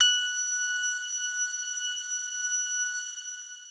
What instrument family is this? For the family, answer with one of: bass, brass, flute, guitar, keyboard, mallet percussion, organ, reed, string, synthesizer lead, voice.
guitar